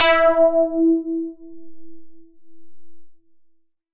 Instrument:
synthesizer lead